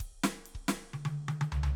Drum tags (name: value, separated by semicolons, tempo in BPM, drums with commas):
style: punk; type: fill; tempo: 128 BPM; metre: 4/4; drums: ride, snare, high tom, floor tom, kick